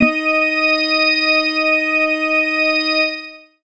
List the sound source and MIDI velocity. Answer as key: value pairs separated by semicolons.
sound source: electronic; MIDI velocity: 100